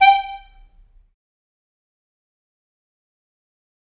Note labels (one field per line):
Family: reed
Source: acoustic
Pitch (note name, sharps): G5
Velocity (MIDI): 50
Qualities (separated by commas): fast decay, percussive, reverb